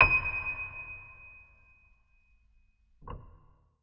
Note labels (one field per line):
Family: organ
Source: electronic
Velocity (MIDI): 25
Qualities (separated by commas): reverb